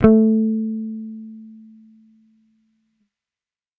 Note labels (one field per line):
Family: bass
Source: electronic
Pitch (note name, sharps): A3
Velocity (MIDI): 25